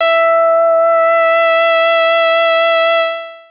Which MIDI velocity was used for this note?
75